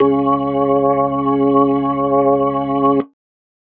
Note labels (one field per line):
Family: organ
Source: electronic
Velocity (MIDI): 25